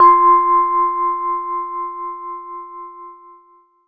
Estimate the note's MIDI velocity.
100